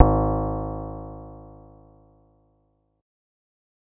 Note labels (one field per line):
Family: bass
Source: synthesizer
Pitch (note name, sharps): G#1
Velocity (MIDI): 127